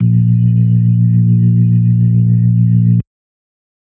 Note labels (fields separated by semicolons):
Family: organ; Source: electronic; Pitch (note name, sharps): A#1; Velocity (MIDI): 75; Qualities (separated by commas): dark